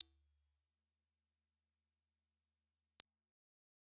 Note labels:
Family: keyboard; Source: electronic; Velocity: 127; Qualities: bright, fast decay, percussive

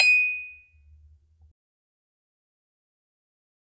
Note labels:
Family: mallet percussion; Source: acoustic; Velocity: 75; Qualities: fast decay, percussive, reverb

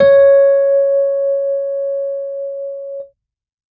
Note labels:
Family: keyboard; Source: electronic; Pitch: C#5; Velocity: 100

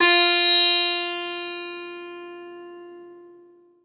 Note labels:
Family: guitar; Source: acoustic; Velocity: 100; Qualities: bright, multiphonic, reverb

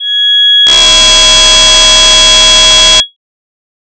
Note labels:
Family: voice; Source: synthesizer; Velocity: 75; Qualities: bright

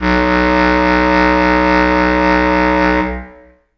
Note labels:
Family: reed; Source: acoustic; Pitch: B1; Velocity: 127; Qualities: long release, reverb

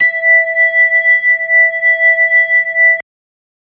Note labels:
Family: organ; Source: electronic; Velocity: 25

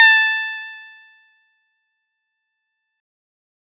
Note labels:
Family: guitar; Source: synthesizer; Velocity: 50; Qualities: bright

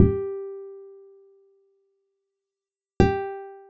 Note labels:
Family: guitar; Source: acoustic; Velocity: 25; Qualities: dark

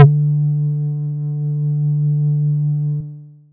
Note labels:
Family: bass; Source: synthesizer; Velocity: 25; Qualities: multiphonic

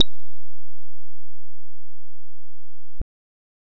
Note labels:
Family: bass; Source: synthesizer; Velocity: 25; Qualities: bright, distorted

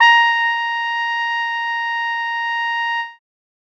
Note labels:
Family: brass; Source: acoustic; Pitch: A#5; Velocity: 75

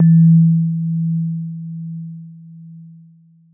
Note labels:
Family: keyboard; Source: electronic; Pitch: E3; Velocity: 75; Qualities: dark

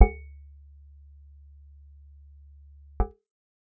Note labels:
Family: guitar; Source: acoustic; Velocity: 25; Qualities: percussive

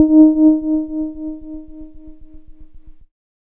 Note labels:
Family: keyboard; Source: electronic; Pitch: D#4; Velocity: 50; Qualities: dark

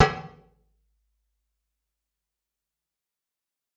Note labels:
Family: guitar; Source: electronic; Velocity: 127; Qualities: fast decay, percussive, reverb

